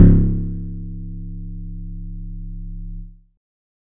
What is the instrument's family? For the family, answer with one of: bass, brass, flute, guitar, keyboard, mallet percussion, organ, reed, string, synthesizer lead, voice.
guitar